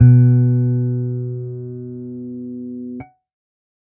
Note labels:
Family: bass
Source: electronic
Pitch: B2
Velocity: 50

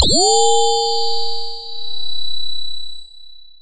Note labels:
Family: voice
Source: synthesizer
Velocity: 127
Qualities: bright, long release

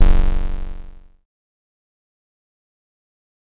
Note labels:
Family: bass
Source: synthesizer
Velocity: 127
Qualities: bright, distorted, fast decay

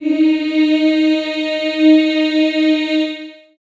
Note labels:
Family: voice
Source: acoustic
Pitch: D#4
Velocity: 75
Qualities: reverb

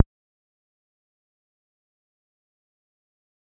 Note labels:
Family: bass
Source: synthesizer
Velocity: 75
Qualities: fast decay, percussive

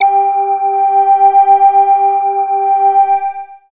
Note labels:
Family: bass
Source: synthesizer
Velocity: 50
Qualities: distorted, long release, multiphonic

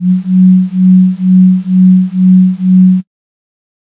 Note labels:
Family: flute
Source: synthesizer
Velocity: 100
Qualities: dark

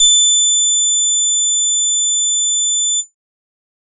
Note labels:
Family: bass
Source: synthesizer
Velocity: 25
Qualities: bright, distorted

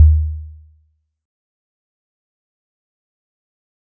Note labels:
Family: mallet percussion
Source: acoustic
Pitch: D#2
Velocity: 25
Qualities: fast decay, percussive

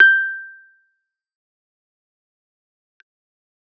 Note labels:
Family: keyboard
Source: electronic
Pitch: G6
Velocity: 25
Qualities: fast decay, percussive

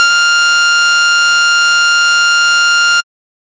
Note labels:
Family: bass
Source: synthesizer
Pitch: F6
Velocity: 127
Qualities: bright, distorted

